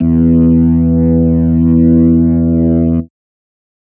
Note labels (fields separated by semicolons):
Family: organ; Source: electronic; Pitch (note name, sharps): E2; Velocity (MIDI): 25; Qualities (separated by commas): distorted